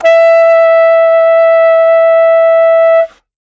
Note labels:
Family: reed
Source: acoustic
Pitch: E5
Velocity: 25

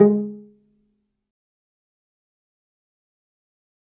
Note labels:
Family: string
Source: acoustic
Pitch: G#3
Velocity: 100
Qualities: dark, fast decay, percussive, reverb

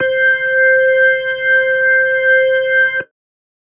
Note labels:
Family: organ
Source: electronic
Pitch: C5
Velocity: 25

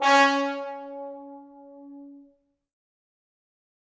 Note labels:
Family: brass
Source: acoustic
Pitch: C#4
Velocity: 50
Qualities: bright, fast decay, reverb

